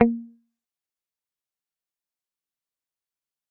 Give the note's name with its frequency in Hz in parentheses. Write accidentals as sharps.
A#3 (233.1 Hz)